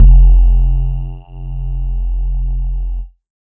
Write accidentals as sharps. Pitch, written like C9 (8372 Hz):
F1 (43.65 Hz)